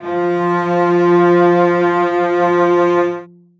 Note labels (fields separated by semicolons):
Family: string; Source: acoustic; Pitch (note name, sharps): F3; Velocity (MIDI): 100; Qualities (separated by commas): reverb